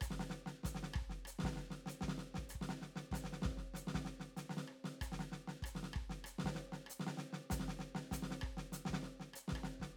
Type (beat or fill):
beat